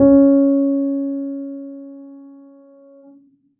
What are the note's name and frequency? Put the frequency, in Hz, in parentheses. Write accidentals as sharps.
C#4 (277.2 Hz)